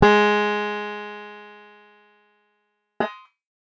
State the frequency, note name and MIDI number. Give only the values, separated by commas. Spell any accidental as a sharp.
207.7 Hz, G#3, 56